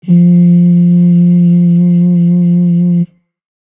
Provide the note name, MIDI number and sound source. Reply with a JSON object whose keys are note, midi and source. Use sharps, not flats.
{"note": "F3", "midi": 53, "source": "acoustic"}